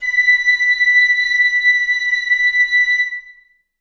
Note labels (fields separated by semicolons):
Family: reed; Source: acoustic; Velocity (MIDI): 25; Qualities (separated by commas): reverb